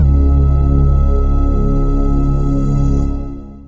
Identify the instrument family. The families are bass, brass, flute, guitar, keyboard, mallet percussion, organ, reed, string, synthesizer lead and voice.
synthesizer lead